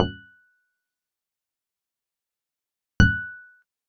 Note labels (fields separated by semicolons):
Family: guitar; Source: acoustic; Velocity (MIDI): 25; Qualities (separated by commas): percussive